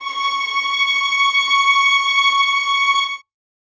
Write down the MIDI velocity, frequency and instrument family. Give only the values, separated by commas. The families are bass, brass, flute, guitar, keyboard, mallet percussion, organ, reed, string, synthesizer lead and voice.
75, 1109 Hz, string